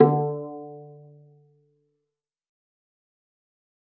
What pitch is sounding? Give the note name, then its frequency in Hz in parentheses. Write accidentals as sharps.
D3 (146.8 Hz)